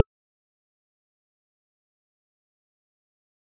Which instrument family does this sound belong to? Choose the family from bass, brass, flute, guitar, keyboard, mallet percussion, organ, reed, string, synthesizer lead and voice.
mallet percussion